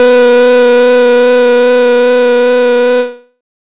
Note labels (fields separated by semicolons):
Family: bass; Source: synthesizer; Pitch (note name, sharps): B3; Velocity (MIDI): 127; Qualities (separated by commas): bright, distorted, non-linear envelope